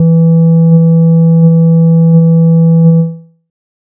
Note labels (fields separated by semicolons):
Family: bass; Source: synthesizer; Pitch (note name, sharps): E3; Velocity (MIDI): 25; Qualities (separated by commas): dark